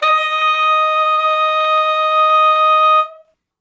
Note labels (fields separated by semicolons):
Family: reed; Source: acoustic; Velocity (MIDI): 25; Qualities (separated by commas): reverb